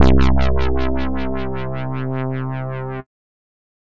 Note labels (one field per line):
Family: bass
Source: synthesizer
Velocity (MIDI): 100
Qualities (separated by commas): distorted